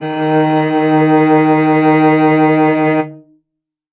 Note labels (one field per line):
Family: string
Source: acoustic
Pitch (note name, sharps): D#3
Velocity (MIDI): 75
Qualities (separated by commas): reverb